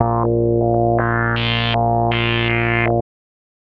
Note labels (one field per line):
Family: bass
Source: synthesizer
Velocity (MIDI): 100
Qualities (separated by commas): tempo-synced